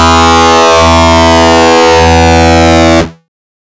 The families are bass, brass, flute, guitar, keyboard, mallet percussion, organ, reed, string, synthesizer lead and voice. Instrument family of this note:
bass